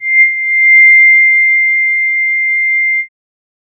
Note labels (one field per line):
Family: keyboard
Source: synthesizer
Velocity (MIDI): 100